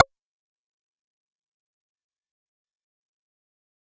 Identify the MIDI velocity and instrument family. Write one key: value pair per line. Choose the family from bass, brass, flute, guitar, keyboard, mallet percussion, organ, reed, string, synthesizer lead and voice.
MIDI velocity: 127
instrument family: bass